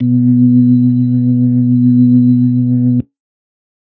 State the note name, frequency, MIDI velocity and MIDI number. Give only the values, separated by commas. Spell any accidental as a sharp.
B2, 123.5 Hz, 100, 47